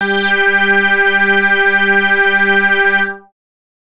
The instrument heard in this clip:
synthesizer bass